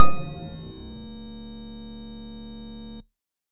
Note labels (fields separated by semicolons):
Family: bass; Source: synthesizer; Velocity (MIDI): 50; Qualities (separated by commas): distorted, percussive